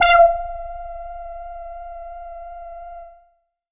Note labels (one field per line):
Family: bass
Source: synthesizer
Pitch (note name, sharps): F5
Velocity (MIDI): 50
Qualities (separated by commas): distorted, tempo-synced